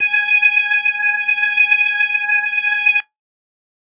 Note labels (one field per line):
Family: organ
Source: electronic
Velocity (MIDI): 25